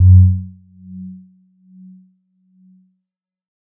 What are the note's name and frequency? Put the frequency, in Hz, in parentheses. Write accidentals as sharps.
F#2 (92.5 Hz)